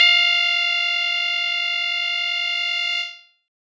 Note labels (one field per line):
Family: keyboard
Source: electronic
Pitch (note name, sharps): F5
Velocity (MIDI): 127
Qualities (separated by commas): bright, distorted, multiphonic